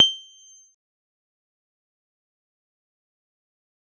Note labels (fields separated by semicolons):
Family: mallet percussion; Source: electronic; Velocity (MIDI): 50; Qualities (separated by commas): bright, fast decay, percussive